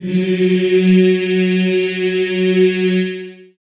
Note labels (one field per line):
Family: voice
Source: acoustic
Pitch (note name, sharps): F#3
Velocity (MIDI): 100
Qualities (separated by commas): long release, reverb